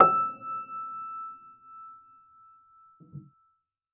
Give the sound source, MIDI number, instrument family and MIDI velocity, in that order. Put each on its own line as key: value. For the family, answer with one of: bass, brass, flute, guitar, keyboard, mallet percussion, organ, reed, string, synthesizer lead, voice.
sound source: acoustic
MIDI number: 88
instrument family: keyboard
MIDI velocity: 50